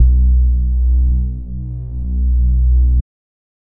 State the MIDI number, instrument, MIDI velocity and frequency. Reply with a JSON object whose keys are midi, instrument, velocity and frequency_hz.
{"midi": 35, "instrument": "synthesizer bass", "velocity": 50, "frequency_hz": 61.74}